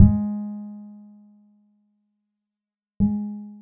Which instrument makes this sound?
acoustic guitar